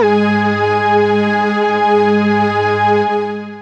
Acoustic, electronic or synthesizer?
synthesizer